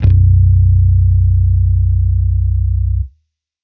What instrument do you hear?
electronic bass